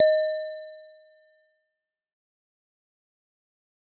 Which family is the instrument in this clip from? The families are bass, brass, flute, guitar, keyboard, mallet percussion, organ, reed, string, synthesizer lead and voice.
mallet percussion